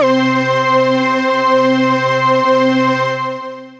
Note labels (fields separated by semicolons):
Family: synthesizer lead; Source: synthesizer; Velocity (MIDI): 50; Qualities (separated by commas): bright, long release